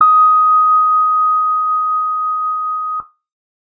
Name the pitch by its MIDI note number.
87